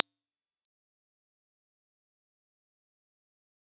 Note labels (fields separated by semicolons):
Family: mallet percussion; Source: acoustic; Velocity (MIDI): 50; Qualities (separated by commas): bright, fast decay, percussive